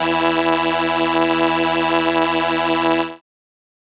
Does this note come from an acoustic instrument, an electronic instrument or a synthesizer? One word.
synthesizer